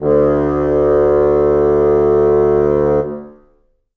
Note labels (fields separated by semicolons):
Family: reed; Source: acoustic; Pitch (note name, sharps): D2; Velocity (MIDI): 75; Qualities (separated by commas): reverb